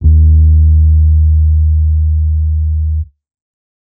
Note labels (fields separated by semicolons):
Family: bass; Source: electronic; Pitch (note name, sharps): D#2; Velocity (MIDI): 75; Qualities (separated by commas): dark